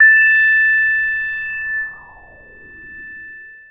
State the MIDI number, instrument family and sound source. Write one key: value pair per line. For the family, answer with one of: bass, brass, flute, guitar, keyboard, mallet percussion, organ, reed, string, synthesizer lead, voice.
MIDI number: 93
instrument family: synthesizer lead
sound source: synthesizer